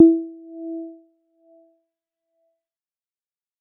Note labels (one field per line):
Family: mallet percussion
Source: electronic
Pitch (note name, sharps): E4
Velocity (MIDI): 50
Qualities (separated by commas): fast decay